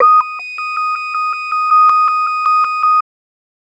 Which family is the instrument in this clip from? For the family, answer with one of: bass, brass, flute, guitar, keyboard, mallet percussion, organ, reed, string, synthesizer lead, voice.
bass